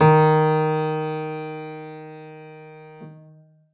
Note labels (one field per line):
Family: keyboard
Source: acoustic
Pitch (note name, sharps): D#3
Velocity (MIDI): 100